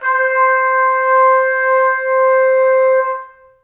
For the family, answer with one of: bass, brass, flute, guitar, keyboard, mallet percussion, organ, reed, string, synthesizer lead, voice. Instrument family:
brass